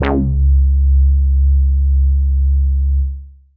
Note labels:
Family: bass; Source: synthesizer; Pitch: C#2; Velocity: 50; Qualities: distorted, tempo-synced

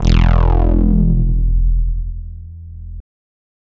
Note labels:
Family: bass; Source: synthesizer; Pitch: E1; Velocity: 127; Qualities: bright, distorted

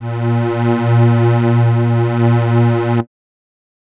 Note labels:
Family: reed; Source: acoustic; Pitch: A#2; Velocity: 75

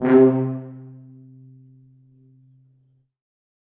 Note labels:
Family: brass; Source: acoustic; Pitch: C3; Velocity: 127; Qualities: reverb

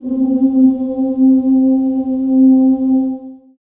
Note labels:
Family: voice; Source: acoustic; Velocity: 50; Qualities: reverb

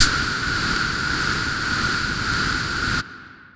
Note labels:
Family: flute; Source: acoustic; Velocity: 25; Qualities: distorted, long release

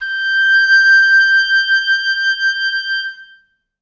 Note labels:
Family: reed; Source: acoustic; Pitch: G6; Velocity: 100; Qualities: reverb

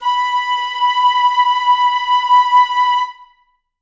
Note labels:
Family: reed; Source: acoustic; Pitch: B5; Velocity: 127; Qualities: reverb

